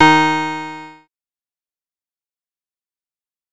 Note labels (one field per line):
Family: bass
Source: synthesizer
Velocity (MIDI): 50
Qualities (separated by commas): bright, distorted, fast decay